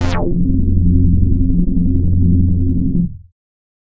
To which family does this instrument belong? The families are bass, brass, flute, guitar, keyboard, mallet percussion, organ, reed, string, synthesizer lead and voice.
bass